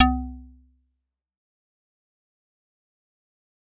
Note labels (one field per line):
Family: mallet percussion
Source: acoustic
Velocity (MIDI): 75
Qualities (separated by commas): fast decay, percussive